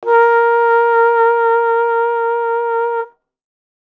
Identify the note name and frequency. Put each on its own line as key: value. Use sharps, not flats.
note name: A#4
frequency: 466.2 Hz